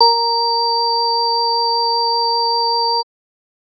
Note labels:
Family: organ; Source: electronic; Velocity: 25; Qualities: multiphonic

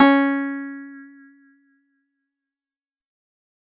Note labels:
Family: guitar; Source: acoustic; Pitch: C#4; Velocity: 50; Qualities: fast decay

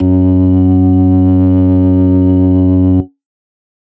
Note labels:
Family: organ; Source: electronic; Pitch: F#2; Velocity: 100; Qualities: distorted

